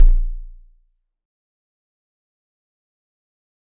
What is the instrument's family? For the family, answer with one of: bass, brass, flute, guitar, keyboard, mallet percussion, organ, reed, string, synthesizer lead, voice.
mallet percussion